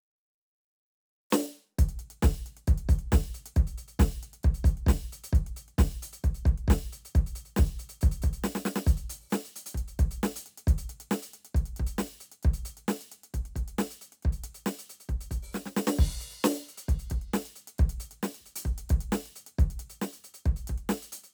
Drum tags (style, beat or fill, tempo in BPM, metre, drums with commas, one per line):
rock
beat
135 BPM
4/4
crash, closed hi-hat, open hi-hat, hi-hat pedal, snare, kick